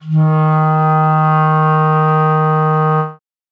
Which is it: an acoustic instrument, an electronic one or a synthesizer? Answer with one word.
acoustic